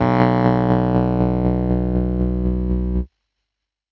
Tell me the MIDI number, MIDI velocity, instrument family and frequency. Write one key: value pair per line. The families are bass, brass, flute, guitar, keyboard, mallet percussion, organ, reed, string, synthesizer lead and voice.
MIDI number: 35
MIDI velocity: 100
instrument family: keyboard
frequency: 61.74 Hz